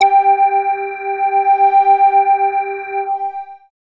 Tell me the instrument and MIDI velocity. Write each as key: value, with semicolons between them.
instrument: synthesizer bass; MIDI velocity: 75